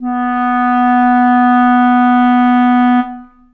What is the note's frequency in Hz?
246.9 Hz